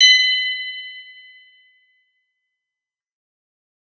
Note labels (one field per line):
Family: guitar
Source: acoustic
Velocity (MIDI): 25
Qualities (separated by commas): bright, fast decay